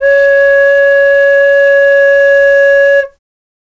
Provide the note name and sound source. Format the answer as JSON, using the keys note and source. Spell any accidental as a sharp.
{"note": "C#5", "source": "acoustic"}